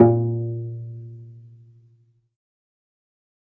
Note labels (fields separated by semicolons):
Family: string; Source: acoustic; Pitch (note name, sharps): A#2; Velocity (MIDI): 75; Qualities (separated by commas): dark, fast decay, reverb